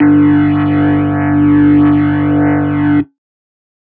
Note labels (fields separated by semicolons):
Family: organ; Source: electronic; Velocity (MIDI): 50